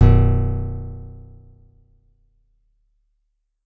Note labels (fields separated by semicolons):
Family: guitar; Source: acoustic; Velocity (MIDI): 50